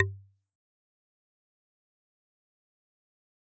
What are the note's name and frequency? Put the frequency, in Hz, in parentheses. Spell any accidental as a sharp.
G2 (98 Hz)